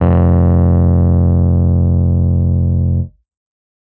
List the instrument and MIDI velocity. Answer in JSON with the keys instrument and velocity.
{"instrument": "electronic keyboard", "velocity": 127}